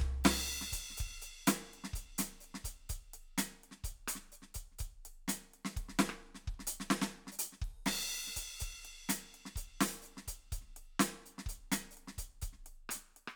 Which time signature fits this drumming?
4/4